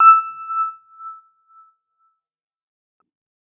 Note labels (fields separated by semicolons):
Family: keyboard; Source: electronic; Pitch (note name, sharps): E6; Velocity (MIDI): 127; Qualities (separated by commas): fast decay